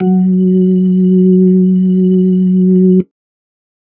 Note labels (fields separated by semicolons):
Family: organ; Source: electronic; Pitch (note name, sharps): F#3; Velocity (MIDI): 25